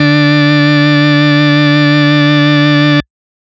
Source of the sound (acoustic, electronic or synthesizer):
electronic